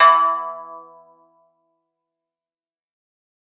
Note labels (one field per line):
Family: guitar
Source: acoustic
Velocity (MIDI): 75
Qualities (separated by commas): fast decay